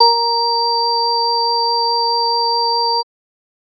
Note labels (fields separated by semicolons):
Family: organ; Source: electronic; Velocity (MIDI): 50; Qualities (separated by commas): multiphonic